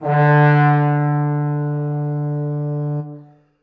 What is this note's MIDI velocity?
127